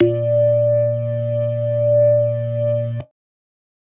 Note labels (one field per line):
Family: organ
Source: electronic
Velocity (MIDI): 25